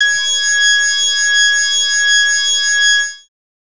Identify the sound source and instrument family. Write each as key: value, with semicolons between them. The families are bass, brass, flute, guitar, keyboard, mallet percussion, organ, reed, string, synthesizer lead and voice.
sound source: synthesizer; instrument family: bass